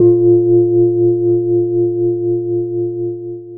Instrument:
electronic keyboard